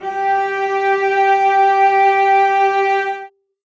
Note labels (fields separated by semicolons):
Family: string; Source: acoustic; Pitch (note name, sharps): G4; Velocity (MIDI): 75; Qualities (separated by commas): reverb